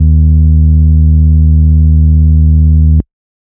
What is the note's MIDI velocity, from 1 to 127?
25